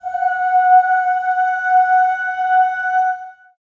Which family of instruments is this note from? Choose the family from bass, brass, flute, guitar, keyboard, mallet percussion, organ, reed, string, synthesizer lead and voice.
voice